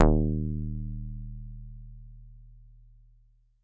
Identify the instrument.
acoustic mallet percussion instrument